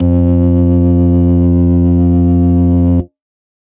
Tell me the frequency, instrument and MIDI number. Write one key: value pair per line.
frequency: 87.31 Hz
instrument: electronic organ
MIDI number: 41